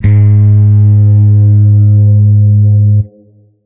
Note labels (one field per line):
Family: guitar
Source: electronic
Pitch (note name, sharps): G#2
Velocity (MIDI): 75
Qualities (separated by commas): distorted, long release